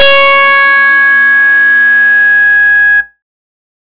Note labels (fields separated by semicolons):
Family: bass; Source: synthesizer; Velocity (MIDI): 100; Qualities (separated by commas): bright, distorted